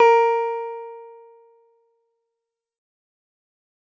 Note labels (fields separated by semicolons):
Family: guitar; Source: synthesizer; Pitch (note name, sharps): A#4; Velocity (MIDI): 100; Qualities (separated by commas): fast decay